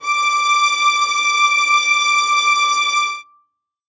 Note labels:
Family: string; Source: acoustic; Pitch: D6; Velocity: 127; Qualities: reverb

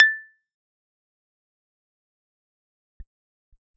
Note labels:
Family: keyboard; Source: electronic; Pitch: A6; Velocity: 127; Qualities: fast decay, percussive

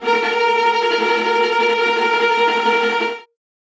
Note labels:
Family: string; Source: acoustic; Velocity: 127; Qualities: bright, non-linear envelope, reverb

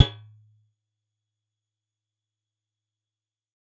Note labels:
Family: guitar; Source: acoustic; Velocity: 25; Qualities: fast decay, percussive

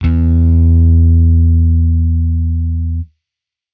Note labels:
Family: bass; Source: electronic; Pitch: E2; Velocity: 75; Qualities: distorted

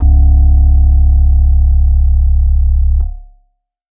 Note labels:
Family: keyboard; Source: electronic; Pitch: C#1; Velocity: 25

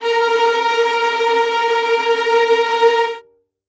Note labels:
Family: string; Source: acoustic; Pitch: A#4; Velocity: 100; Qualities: bright, non-linear envelope, reverb

